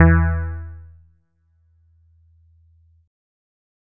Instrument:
electronic keyboard